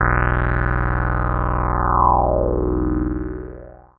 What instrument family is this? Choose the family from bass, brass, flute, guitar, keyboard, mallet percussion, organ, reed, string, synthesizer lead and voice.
synthesizer lead